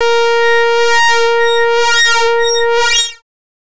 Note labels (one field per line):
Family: bass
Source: synthesizer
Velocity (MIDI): 75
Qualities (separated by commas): distorted, non-linear envelope